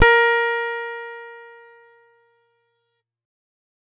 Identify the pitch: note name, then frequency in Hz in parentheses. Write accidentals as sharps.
A#4 (466.2 Hz)